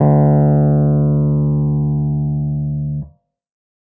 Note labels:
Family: keyboard; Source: electronic; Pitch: D2; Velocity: 75; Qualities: distorted

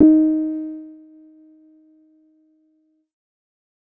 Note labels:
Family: keyboard; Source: electronic; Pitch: D#4; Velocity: 100; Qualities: dark

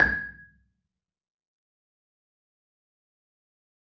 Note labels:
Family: mallet percussion; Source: acoustic; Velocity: 100; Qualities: fast decay, percussive, reverb

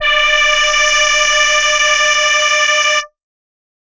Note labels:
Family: voice; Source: synthesizer; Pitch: D5; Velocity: 127; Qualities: bright, multiphonic

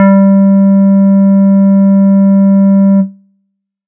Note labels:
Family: bass; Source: synthesizer; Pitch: G3; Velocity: 100

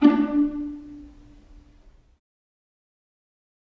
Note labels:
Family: string; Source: acoustic; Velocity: 50; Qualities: dark, fast decay, reverb

